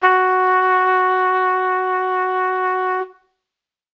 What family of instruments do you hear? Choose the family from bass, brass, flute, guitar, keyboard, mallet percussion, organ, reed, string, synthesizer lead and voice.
brass